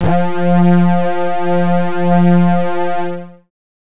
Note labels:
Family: bass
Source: synthesizer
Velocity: 50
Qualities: distorted

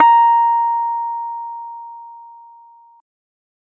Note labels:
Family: keyboard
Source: electronic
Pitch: A#5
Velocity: 127

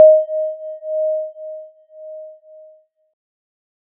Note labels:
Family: keyboard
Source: synthesizer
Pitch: D#5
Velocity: 50

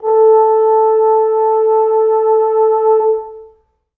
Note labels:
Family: brass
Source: acoustic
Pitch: A4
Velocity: 50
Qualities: long release, reverb

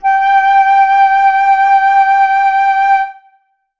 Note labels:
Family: flute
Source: acoustic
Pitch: G5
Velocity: 127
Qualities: reverb

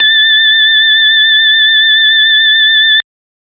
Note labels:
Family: organ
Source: electronic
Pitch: A6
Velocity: 25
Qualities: bright

